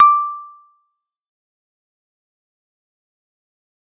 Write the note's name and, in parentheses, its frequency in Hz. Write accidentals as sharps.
D6 (1175 Hz)